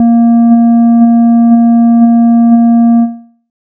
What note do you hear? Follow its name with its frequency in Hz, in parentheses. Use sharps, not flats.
A#3 (233.1 Hz)